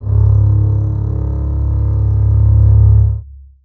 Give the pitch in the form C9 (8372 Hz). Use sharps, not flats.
C#1 (34.65 Hz)